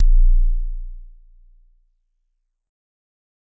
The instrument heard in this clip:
acoustic mallet percussion instrument